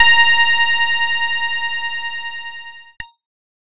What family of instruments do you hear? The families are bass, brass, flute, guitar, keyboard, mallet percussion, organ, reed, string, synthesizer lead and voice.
keyboard